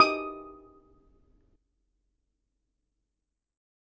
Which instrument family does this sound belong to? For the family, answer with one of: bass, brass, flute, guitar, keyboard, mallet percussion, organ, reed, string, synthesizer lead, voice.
mallet percussion